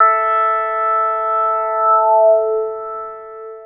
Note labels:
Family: synthesizer lead; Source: synthesizer; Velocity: 25; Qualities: long release

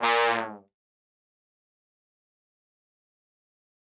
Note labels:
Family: brass; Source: acoustic; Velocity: 100; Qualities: bright, fast decay, reverb

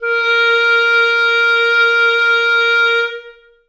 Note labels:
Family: reed; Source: acoustic; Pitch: A#4; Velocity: 127; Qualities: reverb

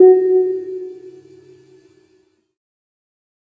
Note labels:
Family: keyboard; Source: electronic; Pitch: F#4; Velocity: 75; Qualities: dark, fast decay

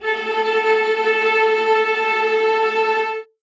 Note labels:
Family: string; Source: acoustic; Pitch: A4; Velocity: 75; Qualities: bright, non-linear envelope, reverb

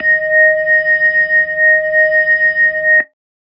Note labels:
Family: keyboard; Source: electronic; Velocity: 100

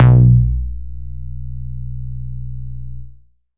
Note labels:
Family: bass; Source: synthesizer; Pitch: B1; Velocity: 25; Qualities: distorted

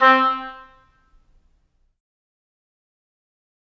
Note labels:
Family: reed; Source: acoustic; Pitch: C4; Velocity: 75; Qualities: fast decay, percussive, reverb

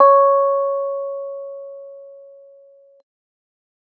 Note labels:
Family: keyboard; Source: electronic; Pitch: C#5; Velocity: 75

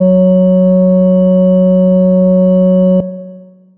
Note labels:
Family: organ; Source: electronic; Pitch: F#3; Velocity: 127; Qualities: long release

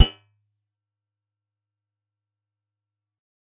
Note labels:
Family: guitar; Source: acoustic; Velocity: 127; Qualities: fast decay, percussive

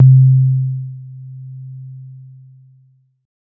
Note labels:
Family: keyboard; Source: electronic; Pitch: C3; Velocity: 50; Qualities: dark

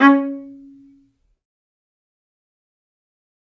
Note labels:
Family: string; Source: acoustic; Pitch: C#4; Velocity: 75; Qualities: fast decay, percussive, reverb

